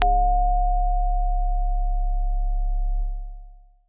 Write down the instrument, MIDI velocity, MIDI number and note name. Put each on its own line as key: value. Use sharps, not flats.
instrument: acoustic keyboard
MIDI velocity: 25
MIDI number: 25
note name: C#1